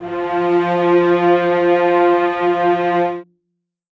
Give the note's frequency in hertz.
174.6 Hz